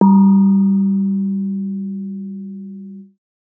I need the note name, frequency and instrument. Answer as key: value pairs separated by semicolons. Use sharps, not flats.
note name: G3; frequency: 196 Hz; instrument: acoustic mallet percussion instrument